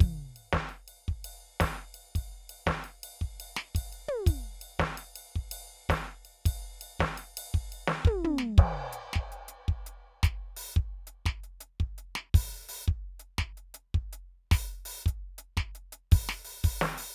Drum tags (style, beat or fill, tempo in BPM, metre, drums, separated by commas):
rock shuffle, beat, 112 BPM, 4/4, crash, ride, ride bell, closed hi-hat, open hi-hat, hi-hat pedal, snare, high tom, mid tom, floor tom, kick